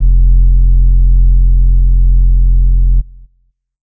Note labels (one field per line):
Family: flute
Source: acoustic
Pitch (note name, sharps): F1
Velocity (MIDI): 75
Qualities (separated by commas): dark